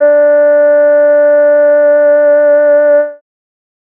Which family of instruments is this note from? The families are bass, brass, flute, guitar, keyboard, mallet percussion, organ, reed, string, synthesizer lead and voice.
voice